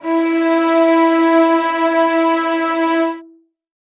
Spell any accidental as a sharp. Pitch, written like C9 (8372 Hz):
E4 (329.6 Hz)